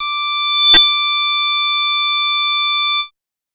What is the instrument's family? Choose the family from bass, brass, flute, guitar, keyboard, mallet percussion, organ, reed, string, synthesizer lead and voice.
bass